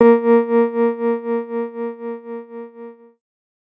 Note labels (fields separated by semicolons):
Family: keyboard; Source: electronic; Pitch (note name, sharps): A#3; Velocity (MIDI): 25; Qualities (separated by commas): dark